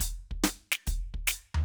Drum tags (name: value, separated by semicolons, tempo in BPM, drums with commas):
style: punk; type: fill; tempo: 144 BPM; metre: 4/4; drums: closed hi-hat, snare, floor tom, kick